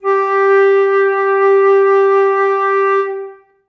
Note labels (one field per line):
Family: flute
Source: acoustic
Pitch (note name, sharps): G4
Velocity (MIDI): 50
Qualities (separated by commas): reverb